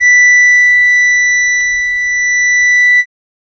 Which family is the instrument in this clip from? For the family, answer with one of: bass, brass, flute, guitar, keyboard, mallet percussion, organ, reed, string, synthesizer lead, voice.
reed